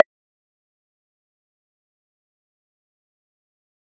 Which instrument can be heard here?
acoustic mallet percussion instrument